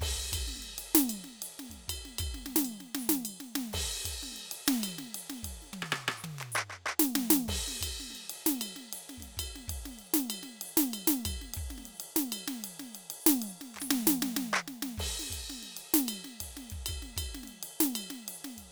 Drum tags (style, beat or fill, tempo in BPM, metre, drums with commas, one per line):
Afro-Cuban
beat
128 BPM
4/4
crash, ride, ride bell, hi-hat pedal, percussion, snare, cross-stick, high tom, mid tom, kick